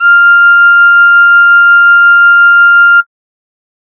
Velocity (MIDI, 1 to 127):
100